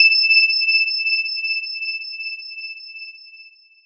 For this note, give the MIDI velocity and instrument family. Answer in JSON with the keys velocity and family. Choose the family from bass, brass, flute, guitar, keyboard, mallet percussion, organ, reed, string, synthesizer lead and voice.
{"velocity": 50, "family": "mallet percussion"}